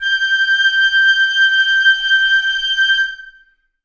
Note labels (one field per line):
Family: flute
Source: acoustic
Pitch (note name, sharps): G6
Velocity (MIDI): 75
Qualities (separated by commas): reverb